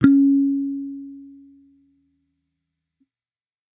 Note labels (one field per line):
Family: bass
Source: electronic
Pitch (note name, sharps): C#4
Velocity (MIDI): 75